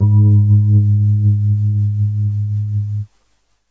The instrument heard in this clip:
electronic keyboard